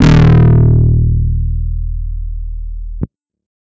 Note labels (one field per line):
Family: guitar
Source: electronic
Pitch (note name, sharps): D#1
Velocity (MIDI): 127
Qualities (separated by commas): bright, distorted